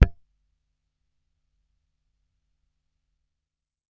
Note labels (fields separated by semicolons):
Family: bass; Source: electronic; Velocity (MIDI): 25; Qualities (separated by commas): percussive